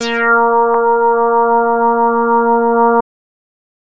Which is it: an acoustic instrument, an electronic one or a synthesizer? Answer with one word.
synthesizer